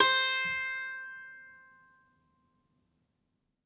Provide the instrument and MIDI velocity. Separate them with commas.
acoustic guitar, 127